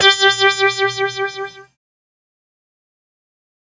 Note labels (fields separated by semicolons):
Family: keyboard; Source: synthesizer; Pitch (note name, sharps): G4; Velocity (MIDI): 75; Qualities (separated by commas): distorted, fast decay